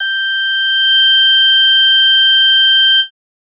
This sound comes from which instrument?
synthesizer bass